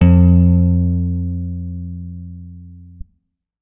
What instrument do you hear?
electronic guitar